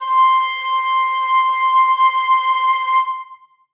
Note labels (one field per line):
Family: flute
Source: acoustic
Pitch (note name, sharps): C6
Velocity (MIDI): 75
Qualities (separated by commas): reverb